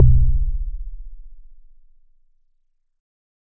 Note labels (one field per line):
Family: organ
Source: electronic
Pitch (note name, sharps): B-1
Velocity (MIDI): 75